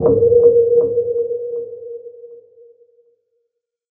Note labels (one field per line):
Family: synthesizer lead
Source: synthesizer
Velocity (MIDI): 50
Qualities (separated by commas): non-linear envelope, reverb